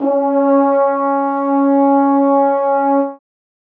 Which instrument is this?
acoustic brass instrument